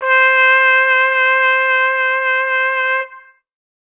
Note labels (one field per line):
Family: brass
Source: acoustic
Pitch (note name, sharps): C5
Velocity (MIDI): 50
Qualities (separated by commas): distorted